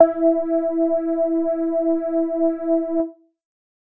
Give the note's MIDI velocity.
75